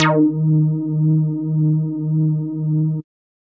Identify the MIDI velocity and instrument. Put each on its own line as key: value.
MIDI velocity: 127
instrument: synthesizer bass